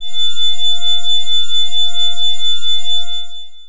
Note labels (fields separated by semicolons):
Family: organ; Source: electronic; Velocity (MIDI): 50; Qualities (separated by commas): distorted, long release